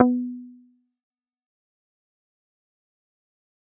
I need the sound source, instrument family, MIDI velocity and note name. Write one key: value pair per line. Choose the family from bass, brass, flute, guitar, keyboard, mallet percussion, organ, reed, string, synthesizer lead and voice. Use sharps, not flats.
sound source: synthesizer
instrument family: bass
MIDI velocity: 50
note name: B3